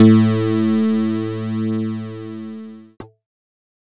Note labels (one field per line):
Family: keyboard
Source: electronic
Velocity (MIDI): 100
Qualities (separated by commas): distorted